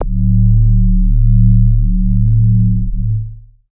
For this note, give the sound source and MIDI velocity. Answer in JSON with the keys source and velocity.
{"source": "synthesizer", "velocity": 75}